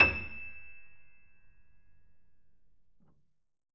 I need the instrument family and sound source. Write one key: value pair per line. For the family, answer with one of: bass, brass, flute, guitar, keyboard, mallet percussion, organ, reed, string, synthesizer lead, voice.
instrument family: keyboard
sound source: acoustic